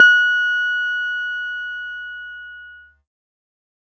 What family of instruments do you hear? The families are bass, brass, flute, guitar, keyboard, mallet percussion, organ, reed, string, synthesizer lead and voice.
keyboard